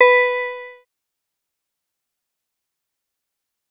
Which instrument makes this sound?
synthesizer lead